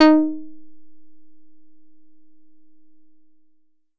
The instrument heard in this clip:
synthesizer guitar